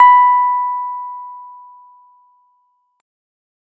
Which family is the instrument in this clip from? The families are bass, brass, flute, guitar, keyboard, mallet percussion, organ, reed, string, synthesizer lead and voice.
keyboard